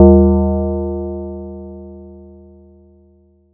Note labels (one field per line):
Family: mallet percussion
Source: acoustic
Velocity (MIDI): 75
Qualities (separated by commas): multiphonic